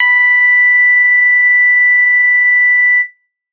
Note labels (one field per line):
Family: bass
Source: synthesizer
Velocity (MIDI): 25